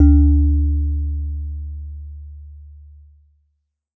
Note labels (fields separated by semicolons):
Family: mallet percussion; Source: acoustic; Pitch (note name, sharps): D2; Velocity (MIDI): 25; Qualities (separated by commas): dark